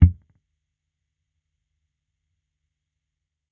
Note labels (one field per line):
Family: bass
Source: electronic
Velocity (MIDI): 25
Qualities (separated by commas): percussive